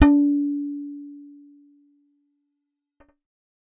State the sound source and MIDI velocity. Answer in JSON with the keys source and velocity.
{"source": "synthesizer", "velocity": 127}